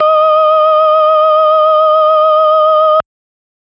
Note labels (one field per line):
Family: organ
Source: electronic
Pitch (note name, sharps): D#5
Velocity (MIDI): 25